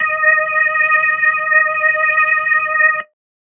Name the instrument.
electronic organ